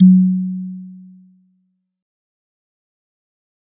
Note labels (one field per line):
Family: mallet percussion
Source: acoustic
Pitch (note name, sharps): F#3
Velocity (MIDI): 50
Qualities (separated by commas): dark, fast decay